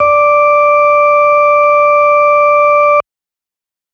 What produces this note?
electronic organ